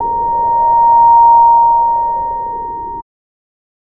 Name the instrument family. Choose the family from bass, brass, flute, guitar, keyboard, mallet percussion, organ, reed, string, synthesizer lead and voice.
bass